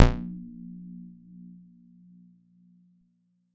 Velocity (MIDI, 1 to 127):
100